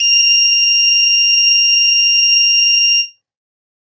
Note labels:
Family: reed; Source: acoustic; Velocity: 127; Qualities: bright, reverb

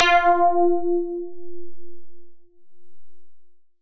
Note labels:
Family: synthesizer lead; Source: synthesizer; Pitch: F4; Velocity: 100; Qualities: long release

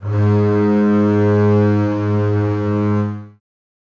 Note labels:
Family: string; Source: acoustic; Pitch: G#2; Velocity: 127; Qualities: reverb

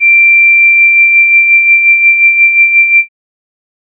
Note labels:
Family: keyboard; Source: synthesizer; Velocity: 100; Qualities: bright

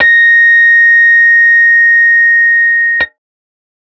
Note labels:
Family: guitar; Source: electronic; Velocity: 127; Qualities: bright, distorted

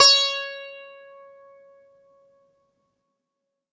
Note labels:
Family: guitar; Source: acoustic; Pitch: C#5; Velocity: 100; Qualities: bright

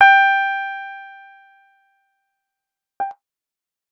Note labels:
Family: guitar; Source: electronic; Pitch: G5; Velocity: 25; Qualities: fast decay

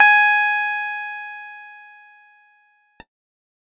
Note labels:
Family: keyboard; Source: electronic; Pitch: G#5; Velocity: 75; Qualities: bright

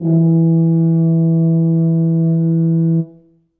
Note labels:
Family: brass; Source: acoustic; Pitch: E3; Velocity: 100; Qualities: dark, reverb

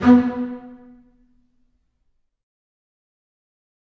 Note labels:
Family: string; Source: acoustic; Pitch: B3; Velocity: 127; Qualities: fast decay, reverb

